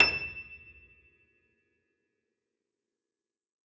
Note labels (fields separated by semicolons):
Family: keyboard; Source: acoustic; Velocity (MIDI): 127; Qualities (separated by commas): fast decay, percussive, reverb